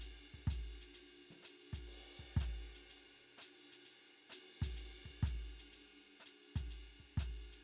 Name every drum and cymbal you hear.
ride, hi-hat pedal, snare and kick